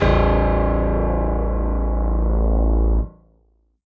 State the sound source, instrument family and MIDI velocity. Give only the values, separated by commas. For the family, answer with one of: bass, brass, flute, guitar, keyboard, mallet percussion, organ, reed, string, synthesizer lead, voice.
electronic, keyboard, 127